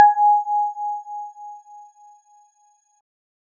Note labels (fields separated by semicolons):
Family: keyboard; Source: electronic; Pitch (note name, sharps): G#5; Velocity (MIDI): 75